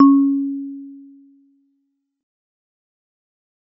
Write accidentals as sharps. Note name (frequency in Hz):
C#4 (277.2 Hz)